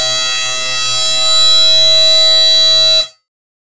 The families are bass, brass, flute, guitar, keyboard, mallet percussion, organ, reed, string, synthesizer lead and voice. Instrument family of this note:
bass